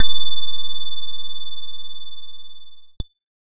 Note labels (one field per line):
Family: keyboard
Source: electronic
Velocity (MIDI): 25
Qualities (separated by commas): distorted